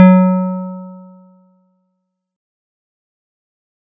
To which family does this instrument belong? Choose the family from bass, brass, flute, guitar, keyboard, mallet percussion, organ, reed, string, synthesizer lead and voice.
keyboard